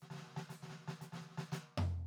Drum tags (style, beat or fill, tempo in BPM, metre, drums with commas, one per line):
samba
fill
116 BPM
4/4
hi-hat pedal, snare, floor tom